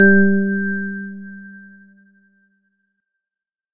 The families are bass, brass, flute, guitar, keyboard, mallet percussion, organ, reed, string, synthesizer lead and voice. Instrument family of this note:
organ